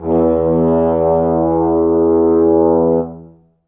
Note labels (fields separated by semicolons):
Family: brass; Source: acoustic; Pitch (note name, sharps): E2; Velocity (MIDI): 25; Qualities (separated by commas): dark, reverb